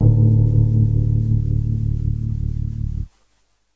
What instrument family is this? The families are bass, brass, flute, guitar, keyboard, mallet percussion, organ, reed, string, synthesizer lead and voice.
keyboard